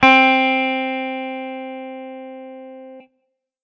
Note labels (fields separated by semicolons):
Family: guitar; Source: electronic; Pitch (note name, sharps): C4; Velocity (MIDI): 100; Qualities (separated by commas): distorted